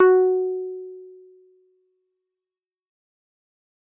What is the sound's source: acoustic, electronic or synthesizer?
electronic